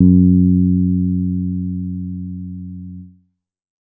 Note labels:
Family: bass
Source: synthesizer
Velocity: 25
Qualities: dark

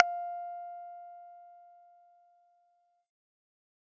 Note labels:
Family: bass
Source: synthesizer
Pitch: F5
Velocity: 50

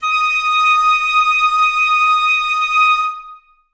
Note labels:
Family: flute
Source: acoustic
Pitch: D#6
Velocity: 100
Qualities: reverb

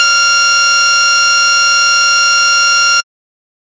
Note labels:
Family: bass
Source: synthesizer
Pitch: F6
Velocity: 75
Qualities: bright, distorted

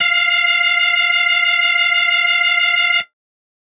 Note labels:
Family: organ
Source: electronic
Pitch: F5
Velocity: 100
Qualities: distorted

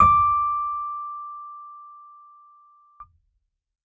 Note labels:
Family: keyboard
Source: electronic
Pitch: D6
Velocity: 127

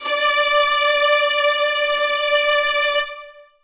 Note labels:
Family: string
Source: acoustic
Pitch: D5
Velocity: 127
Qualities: reverb

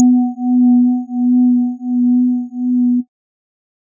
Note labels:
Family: organ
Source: electronic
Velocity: 127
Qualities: dark

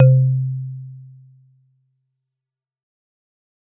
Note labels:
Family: mallet percussion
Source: acoustic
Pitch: C3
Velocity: 50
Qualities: dark, fast decay

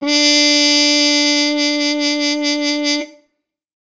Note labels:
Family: brass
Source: acoustic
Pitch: D4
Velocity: 127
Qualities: bright

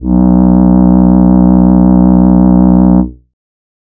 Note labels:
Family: voice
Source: synthesizer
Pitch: B1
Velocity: 127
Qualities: distorted

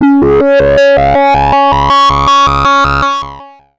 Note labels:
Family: bass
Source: synthesizer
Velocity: 50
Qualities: distorted, long release, multiphonic, tempo-synced

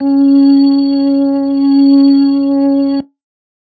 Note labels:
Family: organ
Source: electronic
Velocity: 100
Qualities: dark

